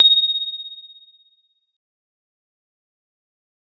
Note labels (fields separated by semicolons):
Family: keyboard; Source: electronic; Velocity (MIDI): 100; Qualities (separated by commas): bright, fast decay